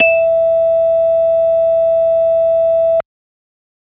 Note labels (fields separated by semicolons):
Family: organ; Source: electronic; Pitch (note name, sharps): E5; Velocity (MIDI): 127